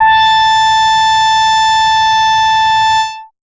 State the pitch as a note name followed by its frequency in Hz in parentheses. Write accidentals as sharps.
A5 (880 Hz)